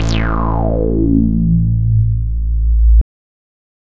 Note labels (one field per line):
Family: bass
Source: synthesizer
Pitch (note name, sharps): A1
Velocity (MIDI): 100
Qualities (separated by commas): distorted